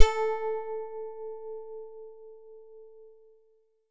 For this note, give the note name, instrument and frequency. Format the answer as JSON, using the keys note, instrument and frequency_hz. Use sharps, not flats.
{"note": "A4", "instrument": "synthesizer guitar", "frequency_hz": 440}